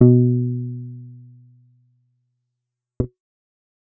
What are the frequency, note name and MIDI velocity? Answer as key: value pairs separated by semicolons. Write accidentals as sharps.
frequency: 123.5 Hz; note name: B2; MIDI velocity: 50